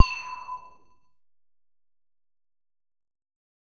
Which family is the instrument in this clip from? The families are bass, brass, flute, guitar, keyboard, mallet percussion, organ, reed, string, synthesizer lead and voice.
bass